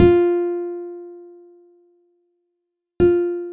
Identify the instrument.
acoustic guitar